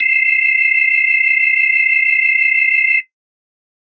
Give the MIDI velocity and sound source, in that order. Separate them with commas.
25, electronic